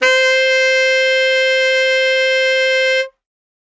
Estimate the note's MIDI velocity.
75